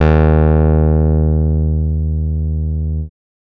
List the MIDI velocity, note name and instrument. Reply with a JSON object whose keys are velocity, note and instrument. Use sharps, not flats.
{"velocity": 127, "note": "D#2", "instrument": "synthesizer bass"}